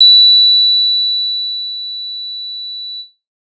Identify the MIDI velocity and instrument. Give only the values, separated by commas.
75, electronic guitar